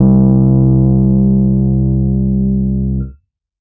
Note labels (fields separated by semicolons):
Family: keyboard; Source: electronic; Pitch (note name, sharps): C2; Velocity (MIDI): 75; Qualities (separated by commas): dark, distorted